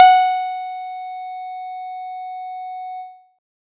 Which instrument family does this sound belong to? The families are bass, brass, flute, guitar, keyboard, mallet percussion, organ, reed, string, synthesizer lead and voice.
guitar